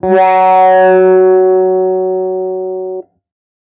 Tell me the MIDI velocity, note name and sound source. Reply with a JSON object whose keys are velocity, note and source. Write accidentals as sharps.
{"velocity": 100, "note": "F#3", "source": "electronic"}